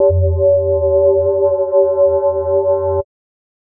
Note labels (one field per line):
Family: mallet percussion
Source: electronic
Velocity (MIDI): 50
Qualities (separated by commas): multiphonic, non-linear envelope